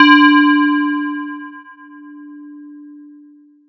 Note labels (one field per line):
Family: mallet percussion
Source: electronic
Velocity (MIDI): 100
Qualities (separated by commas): long release, multiphonic